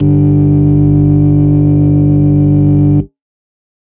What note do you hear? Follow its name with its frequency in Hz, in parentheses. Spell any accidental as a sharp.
G1 (49 Hz)